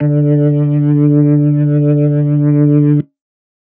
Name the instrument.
electronic organ